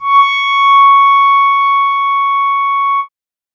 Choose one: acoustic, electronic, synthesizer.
synthesizer